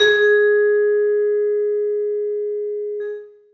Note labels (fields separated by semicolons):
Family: mallet percussion; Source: acoustic; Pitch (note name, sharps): G#4; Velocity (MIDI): 127; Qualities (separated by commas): reverb